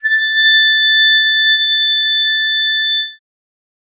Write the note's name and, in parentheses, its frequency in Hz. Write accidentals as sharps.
A6 (1760 Hz)